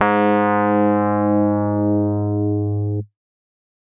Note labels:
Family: keyboard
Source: electronic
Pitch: G#2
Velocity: 75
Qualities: distorted

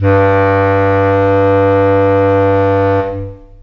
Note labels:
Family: reed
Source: acoustic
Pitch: G2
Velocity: 50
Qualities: long release, reverb

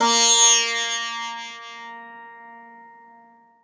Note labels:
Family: guitar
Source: acoustic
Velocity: 25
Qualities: bright, multiphonic, reverb

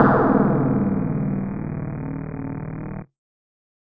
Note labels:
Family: mallet percussion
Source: electronic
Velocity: 100

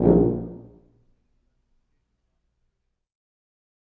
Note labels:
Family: brass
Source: acoustic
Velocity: 75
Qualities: percussive, reverb

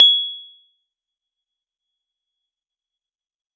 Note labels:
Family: keyboard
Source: electronic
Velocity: 50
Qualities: fast decay, percussive

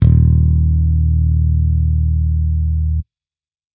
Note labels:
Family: bass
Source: electronic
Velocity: 100

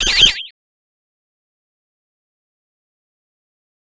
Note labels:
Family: bass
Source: synthesizer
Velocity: 50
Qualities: bright, distorted, fast decay, multiphonic, percussive

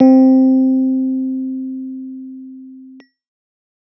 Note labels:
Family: keyboard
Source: electronic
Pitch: C4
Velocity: 50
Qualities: dark

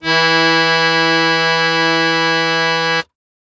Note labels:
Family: keyboard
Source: acoustic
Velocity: 50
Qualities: bright

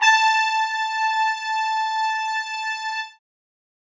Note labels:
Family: brass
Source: acoustic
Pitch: A5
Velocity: 127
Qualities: bright, reverb

